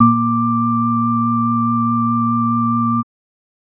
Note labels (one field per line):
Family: organ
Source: electronic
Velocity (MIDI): 50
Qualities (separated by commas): multiphonic